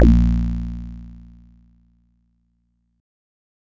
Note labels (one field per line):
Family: bass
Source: synthesizer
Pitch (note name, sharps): A#1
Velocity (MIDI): 100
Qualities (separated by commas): bright, distorted